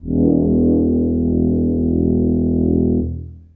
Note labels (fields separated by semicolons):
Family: brass; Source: acoustic; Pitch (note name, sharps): E1; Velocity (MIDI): 50; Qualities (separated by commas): dark, long release, reverb